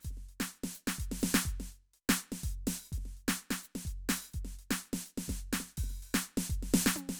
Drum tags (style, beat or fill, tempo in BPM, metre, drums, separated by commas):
Latin, beat, 125 BPM, 3/4, closed hi-hat, open hi-hat, hi-hat pedal, snare, high tom, kick